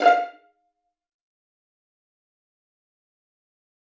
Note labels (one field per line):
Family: string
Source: acoustic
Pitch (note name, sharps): F5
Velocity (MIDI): 75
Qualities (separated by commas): fast decay, percussive, reverb